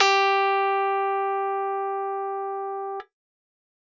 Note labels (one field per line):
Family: keyboard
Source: electronic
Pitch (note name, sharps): G4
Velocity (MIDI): 100